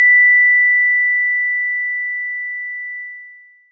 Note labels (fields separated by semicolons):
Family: mallet percussion; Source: electronic; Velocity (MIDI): 50; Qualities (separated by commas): bright, long release, multiphonic